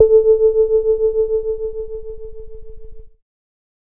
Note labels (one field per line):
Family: keyboard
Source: electronic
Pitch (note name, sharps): A4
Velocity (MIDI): 127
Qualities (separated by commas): dark